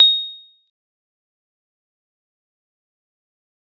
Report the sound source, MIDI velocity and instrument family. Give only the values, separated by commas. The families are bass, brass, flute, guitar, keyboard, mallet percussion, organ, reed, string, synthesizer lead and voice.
acoustic, 75, mallet percussion